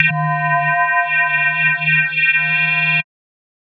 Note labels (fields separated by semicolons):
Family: mallet percussion; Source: electronic; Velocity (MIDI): 100; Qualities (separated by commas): multiphonic, non-linear envelope